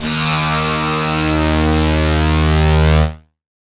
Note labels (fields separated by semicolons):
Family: guitar; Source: electronic; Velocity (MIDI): 127